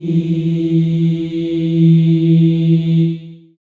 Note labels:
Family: voice; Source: acoustic; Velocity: 127; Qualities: long release, reverb

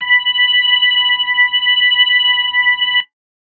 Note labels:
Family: organ; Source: electronic; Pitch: B5; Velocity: 127

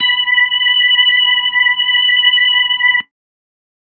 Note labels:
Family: organ; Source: electronic; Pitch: B5; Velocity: 127

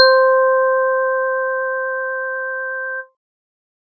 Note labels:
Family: organ; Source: electronic; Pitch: C5; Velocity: 75

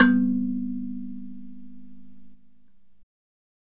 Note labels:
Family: mallet percussion; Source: acoustic; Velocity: 50; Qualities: reverb

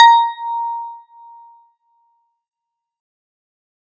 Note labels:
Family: guitar; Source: synthesizer; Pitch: A#5; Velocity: 50; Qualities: fast decay

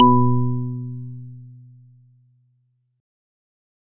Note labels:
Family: organ; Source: electronic; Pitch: B2; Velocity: 127

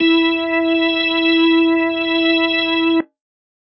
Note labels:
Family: organ; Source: electronic; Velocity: 25

